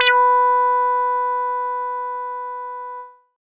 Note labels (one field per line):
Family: bass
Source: synthesizer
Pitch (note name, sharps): B4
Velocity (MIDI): 127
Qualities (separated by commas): distorted